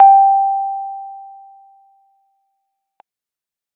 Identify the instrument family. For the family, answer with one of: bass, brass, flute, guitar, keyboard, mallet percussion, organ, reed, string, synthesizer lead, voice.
keyboard